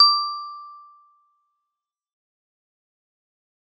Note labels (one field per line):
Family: mallet percussion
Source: acoustic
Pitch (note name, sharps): D6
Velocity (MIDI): 100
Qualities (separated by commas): fast decay, percussive